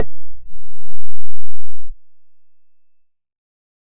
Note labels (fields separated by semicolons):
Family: bass; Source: synthesizer; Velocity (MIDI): 25